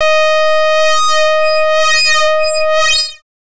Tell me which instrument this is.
synthesizer bass